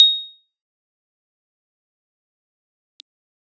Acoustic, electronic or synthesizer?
electronic